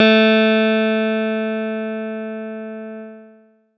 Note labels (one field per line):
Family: keyboard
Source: electronic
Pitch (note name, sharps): A3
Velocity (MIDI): 100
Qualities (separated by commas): distorted